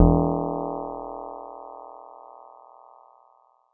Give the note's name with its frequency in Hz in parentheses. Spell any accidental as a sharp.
E1 (41.2 Hz)